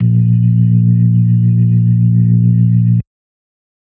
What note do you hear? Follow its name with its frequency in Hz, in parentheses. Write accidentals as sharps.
A#1 (58.27 Hz)